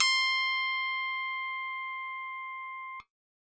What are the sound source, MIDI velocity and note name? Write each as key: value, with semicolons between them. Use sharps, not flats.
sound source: electronic; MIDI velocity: 50; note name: C6